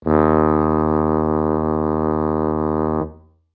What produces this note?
acoustic brass instrument